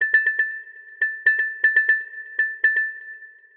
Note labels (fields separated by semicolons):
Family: mallet percussion; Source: synthesizer; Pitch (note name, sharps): A6; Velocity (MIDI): 100; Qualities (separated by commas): long release, multiphonic, percussive, tempo-synced